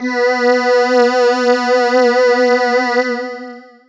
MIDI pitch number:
59